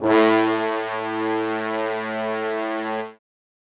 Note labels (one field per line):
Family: brass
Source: acoustic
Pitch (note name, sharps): A2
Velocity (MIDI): 127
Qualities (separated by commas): bright, reverb